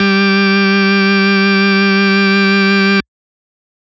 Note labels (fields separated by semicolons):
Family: organ; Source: electronic; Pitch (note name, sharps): G3; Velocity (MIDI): 25; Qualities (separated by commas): distorted